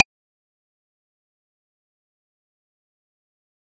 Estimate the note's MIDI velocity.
127